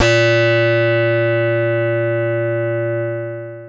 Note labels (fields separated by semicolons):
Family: keyboard; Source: electronic; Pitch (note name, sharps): A#2; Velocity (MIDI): 25; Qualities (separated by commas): bright, long release